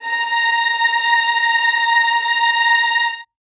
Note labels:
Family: string; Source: acoustic; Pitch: A#5; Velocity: 75; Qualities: reverb

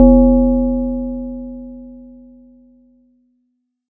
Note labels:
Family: mallet percussion; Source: acoustic; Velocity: 75

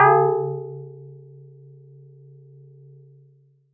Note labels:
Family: mallet percussion; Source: acoustic; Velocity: 100

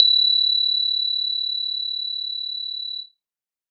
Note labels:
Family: synthesizer lead; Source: synthesizer; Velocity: 50

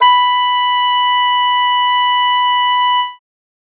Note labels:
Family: reed; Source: acoustic; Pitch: B5; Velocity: 25

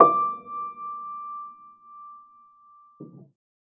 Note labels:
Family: keyboard; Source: acoustic; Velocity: 25; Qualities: reverb

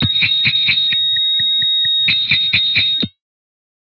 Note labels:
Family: guitar; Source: synthesizer; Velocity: 100

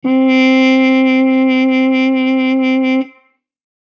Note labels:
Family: brass; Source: acoustic; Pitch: C4; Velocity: 75

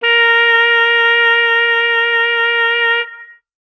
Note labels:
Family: reed; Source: acoustic; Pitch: A#4; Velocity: 100; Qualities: bright

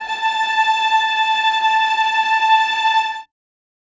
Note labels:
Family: string; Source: acoustic; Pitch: A5; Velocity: 50; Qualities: bright, non-linear envelope, reverb

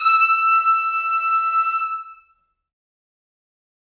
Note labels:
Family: brass; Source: acoustic; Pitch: E6; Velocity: 100; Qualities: fast decay, reverb

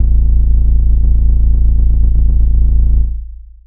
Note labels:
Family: keyboard; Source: electronic; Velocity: 127; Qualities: distorted, long release

